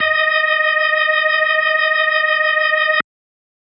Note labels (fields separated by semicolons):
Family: organ; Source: electronic; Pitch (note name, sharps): D#5; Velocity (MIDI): 100